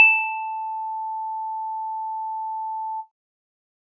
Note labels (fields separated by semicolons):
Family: keyboard; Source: electronic; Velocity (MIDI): 50